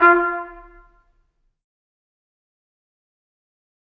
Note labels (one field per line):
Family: brass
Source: acoustic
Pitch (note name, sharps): F4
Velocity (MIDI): 50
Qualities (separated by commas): fast decay, percussive, reverb